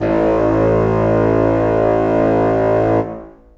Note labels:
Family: reed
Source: acoustic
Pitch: A1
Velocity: 100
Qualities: long release, reverb

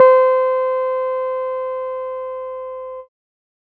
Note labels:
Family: keyboard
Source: electronic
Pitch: C5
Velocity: 127

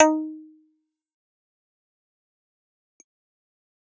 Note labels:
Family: keyboard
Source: electronic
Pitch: D#4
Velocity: 127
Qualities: fast decay, percussive

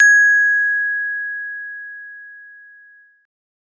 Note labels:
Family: mallet percussion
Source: acoustic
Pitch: G#6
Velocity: 50

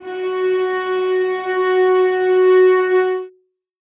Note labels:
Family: string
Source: acoustic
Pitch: F#4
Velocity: 25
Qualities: reverb

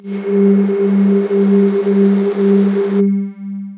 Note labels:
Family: voice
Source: synthesizer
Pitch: G3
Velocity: 100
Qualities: distorted, long release

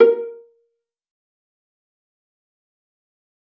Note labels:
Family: string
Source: acoustic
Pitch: A#4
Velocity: 100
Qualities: fast decay, percussive, reverb

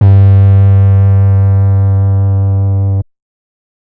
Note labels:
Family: bass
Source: synthesizer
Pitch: G2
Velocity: 25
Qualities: distorted

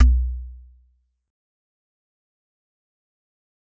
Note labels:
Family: mallet percussion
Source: acoustic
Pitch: B1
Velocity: 50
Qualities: fast decay, percussive

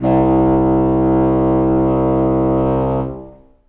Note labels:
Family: reed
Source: acoustic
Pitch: C2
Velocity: 25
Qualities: long release, reverb

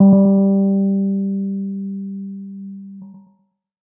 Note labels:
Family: keyboard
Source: electronic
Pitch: G3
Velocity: 50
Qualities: dark, tempo-synced

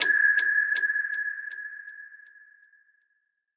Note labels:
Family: synthesizer lead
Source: synthesizer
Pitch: G#6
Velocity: 127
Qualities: non-linear envelope, reverb

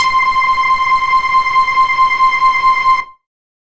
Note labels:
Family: bass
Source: synthesizer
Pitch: C6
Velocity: 25

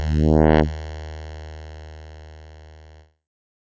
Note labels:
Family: keyboard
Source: synthesizer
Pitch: D#2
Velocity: 25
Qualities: bright, distorted

